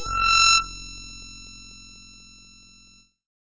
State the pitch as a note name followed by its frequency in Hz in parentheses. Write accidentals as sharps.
E6 (1319 Hz)